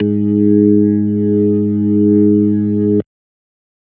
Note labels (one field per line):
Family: organ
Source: electronic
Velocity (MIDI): 50